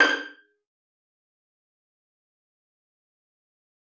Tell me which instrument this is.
acoustic string instrument